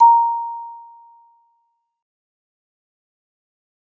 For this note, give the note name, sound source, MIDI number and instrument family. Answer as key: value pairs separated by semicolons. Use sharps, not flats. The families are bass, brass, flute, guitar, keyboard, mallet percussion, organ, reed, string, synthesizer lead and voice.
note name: A#5; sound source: acoustic; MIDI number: 82; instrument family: mallet percussion